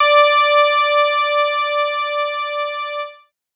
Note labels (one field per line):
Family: bass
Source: synthesizer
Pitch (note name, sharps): D5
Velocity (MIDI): 100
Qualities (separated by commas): bright, distorted